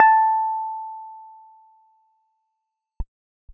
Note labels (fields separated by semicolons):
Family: keyboard; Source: electronic; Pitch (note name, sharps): A5; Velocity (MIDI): 50; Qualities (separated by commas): fast decay